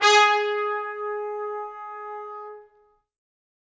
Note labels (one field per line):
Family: brass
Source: acoustic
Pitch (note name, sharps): G#4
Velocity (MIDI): 50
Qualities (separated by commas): bright, reverb